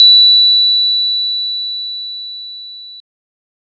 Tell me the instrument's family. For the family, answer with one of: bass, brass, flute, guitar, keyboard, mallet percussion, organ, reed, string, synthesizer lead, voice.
organ